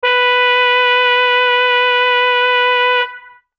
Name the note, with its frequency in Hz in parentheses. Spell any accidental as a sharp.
B4 (493.9 Hz)